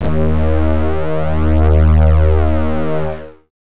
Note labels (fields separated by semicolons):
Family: bass; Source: synthesizer; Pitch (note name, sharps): D#2; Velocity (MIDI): 25; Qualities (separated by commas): distorted